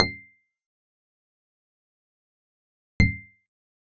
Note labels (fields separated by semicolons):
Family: guitar; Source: acoustic; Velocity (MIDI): 75; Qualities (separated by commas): percussive